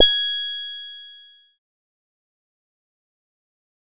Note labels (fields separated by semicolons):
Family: bass; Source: synthesizer; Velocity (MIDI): 25; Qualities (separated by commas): distorted, fast decay